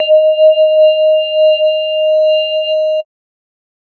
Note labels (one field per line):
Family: mallet percussion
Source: synthesizer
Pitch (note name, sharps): D#5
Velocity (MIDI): 25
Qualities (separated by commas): multiphonic, non-linear envelope